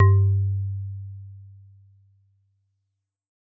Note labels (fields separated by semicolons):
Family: mallet percussion; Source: acoustic; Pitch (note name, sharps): G2; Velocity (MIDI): 127